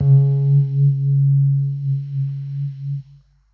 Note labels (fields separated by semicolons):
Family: keyboard; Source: electronic; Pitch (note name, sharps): C#3; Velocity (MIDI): 50; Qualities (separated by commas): dark